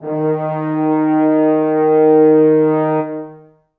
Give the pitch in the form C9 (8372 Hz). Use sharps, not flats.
D#3 (155.6 Hz)